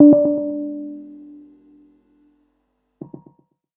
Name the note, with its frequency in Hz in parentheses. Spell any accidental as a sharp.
D4 (293.7 Hz)